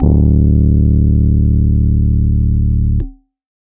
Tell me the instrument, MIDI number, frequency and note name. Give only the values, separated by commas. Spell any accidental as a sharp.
electronic keyboard, 26, 36.71 Hz, D1